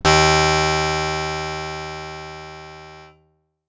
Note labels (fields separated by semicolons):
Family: guitar; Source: acoustic; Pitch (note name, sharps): D#2; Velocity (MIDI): 127; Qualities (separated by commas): bright